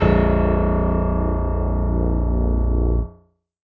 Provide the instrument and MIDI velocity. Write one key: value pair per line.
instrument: electronic keyboard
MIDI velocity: 100